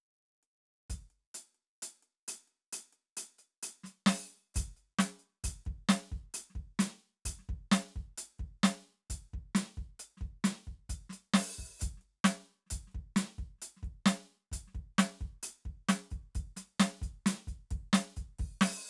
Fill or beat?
beat